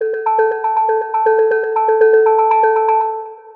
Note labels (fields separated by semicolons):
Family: mallet percussion; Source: synthesizer; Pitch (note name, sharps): A4; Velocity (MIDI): 50; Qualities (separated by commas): long release, multiphonic, percussive, tempo-synced